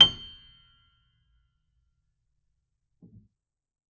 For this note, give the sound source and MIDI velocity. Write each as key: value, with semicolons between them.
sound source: acoustic; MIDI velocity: 50